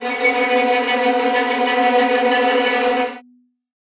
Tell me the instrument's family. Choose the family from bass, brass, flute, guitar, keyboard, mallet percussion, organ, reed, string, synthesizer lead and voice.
string